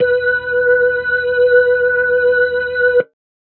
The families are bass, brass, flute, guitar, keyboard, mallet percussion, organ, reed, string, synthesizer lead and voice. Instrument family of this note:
organ